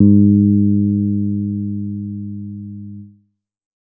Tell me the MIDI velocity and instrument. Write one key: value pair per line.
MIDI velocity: 50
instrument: synthesizer bass